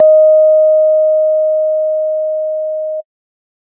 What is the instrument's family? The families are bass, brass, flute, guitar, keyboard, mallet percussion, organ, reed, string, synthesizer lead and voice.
organ